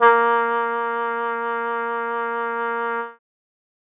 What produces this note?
acoustic reed instrument